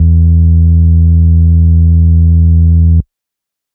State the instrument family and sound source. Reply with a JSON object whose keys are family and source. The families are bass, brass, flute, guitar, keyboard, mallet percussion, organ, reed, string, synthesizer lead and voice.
{"family": "organ", "source": "electronic"}